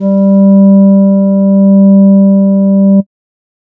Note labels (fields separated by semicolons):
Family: flute; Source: synthesizer; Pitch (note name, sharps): G3; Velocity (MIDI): 100; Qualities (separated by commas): dark